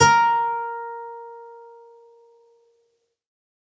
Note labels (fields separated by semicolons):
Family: string; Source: acoustic; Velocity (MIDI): 50; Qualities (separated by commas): reverb